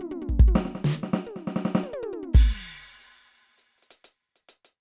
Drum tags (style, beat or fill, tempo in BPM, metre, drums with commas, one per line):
hip-hop
beat
100 BPM
4/4
crash, closed hi-hat, hi-hat pedal, snare, high tom, mid tom, floor tom, kick